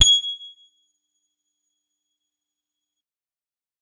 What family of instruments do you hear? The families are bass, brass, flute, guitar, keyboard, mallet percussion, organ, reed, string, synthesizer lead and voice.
guitar